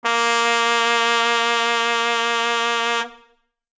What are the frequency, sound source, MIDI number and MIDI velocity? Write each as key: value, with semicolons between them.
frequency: 233.1 Hz; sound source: acoustic; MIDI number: 58; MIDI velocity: 127